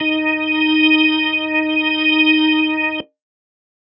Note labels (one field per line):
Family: organ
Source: electronic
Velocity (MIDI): 100